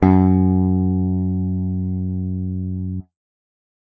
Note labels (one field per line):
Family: guitar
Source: electronic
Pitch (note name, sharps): F#2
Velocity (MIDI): 127